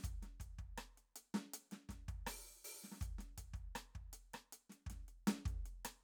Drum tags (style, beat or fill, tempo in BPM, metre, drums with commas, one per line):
funk
beat
80 BPM
4/4
closed hi-hat, open hi-hat, hi-hat pedal, snare, cross-stick, kick